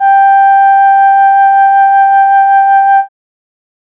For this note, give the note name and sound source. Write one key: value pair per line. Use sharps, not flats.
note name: G5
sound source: synthesizer